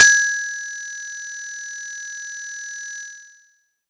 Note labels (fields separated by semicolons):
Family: mallet percussion; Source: acoustic; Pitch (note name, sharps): G#6; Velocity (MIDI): 75; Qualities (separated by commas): bright, distorted